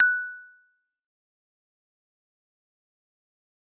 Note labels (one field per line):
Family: mallet percussion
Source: acoustic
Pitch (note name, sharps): F#6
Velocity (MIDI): 75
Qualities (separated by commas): fast decay, percussive